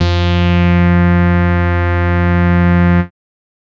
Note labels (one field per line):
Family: bass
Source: synthesizer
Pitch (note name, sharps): F2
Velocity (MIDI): 100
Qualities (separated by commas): bright, distorted